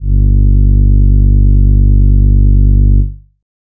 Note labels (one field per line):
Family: voice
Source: synthesizer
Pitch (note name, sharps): G1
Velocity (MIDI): 25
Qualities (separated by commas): dark